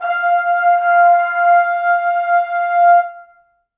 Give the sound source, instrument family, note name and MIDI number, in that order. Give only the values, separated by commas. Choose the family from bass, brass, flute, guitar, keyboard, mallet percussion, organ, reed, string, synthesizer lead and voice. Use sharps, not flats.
acoustic, brass, F5, 77